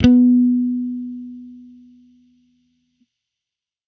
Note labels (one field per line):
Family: bass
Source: electronic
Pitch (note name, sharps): B3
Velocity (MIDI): 75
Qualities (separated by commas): distorted